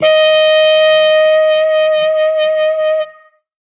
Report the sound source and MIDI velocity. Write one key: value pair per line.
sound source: acoustic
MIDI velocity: 25